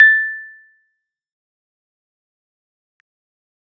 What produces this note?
electronic keyboard